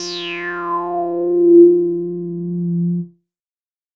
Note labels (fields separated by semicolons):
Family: bass; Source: synthesizer; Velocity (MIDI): 25; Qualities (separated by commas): distorted, non-linear envelope